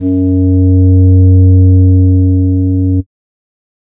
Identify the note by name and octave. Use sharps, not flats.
F#2